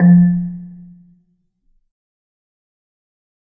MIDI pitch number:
53